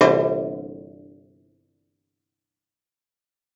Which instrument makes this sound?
acoustic guitar